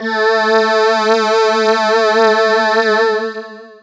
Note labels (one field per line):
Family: voice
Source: synthesizer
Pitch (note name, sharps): A3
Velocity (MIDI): 100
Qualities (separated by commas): distorted, long release